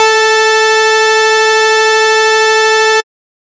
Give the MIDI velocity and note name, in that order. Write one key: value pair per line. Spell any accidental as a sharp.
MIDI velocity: 25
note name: A4